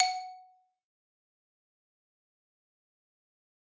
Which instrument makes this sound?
acoustic mallet percussion instrument